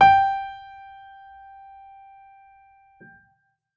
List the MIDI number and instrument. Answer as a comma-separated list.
79, acoustic keyboard